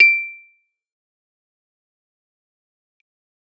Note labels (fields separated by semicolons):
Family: keyboard; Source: electronic; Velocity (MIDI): 127; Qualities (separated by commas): fast decay, percussive